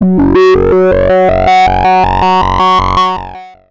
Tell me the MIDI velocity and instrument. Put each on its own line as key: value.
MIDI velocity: 100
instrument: synthesizer bass